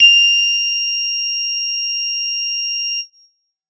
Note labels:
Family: bass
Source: synthesizer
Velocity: 25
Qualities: bright

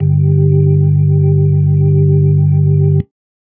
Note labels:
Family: organ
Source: electronic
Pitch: G1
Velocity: 25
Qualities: dark

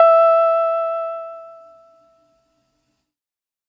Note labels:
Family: keyboard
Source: electronic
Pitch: E5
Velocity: 100

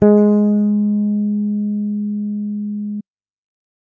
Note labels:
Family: bass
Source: electronic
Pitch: G#3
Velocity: 100

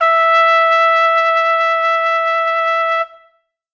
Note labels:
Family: brass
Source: acoustic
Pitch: E5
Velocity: 50

